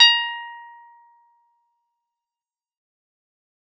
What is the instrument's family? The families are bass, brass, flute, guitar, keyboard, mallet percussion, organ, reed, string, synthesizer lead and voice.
guitar